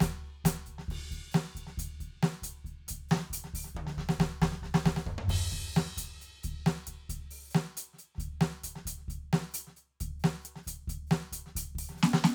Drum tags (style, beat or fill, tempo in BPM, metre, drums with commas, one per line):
rock
beat
135 BPM
4/4
crash, closed hi-hat, open hi-hat, hi-hat pedal, snare, high tom, floor tom, kick